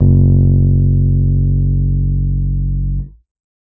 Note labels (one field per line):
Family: keyboard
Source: electronic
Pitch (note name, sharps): F#1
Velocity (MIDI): 75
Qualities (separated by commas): dark